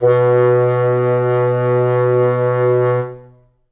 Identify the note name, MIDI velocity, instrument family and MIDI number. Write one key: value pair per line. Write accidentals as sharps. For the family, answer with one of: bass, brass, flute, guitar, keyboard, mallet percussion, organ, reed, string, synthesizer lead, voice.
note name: B2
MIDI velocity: 50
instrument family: reed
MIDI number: 47